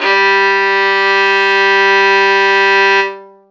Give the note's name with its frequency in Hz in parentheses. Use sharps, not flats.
G3 (196 Hz)